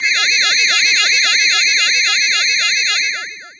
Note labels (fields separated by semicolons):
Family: voice; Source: synthesizer; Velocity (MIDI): 100; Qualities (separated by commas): bright, distorted, long release